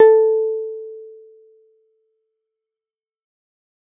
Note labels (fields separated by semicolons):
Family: keyboard; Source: electronic; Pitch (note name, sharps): A4; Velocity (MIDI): 50; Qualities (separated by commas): fast decay